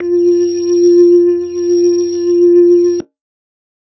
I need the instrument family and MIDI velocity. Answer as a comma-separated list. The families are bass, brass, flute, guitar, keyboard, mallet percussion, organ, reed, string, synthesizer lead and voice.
organ, 75